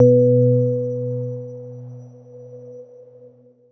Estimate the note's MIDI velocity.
75